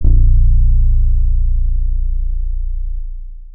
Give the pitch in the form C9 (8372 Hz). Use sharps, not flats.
A#0 (29.14 Hz)